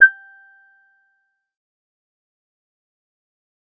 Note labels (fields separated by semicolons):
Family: bass; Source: synthesizer; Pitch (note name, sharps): G6; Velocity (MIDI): 25; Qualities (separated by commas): distorted, fast decay, percussive